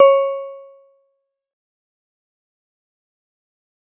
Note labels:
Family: guitar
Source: synthesizer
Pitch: C#5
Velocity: 50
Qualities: fast decay, percussive

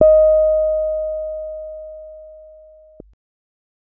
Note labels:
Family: keyboard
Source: electronic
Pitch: D#5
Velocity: 50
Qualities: dark

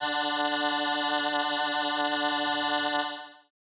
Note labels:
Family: keyboard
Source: synthesizer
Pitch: D3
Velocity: 50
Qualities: bright

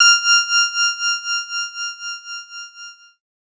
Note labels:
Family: keyboard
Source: electronic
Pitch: F6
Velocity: 50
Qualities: bright

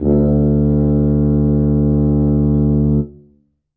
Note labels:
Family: brass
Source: acoustic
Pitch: D2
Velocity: 75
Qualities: dark, reverb

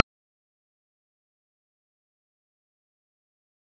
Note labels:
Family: mallet percussion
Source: acoustic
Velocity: 75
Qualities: fast decay, percussive

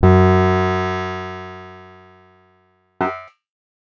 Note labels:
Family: guitar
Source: acoustic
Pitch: F#2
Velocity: 50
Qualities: bright, distorted

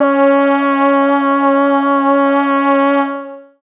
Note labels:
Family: voice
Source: synthesizer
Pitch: C#4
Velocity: 100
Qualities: long release

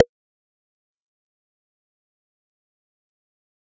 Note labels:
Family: bass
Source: synthesizer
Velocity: 100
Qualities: percussive

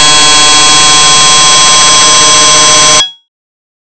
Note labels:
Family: bass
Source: synthesizer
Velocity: 25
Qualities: bright, distorted

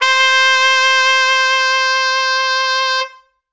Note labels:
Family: brass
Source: acoustic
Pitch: C5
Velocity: 127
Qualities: bright

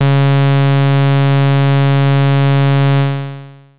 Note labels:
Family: bass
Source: synthesizer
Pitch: C#3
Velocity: 25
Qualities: bright, distorted, long release

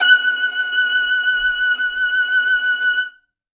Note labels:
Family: string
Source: acoustic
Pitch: F#6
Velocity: 127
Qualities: reverb

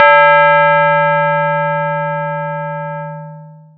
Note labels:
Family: mallet percussion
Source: acoustic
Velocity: 75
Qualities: distorted, long release

